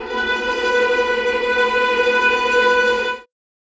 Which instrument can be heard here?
acoustic string instrument